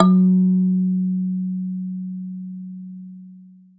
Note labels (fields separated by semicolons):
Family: mallet percussion; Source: acoustic; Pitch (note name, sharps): F#3; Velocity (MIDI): 50; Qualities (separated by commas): long release, reverb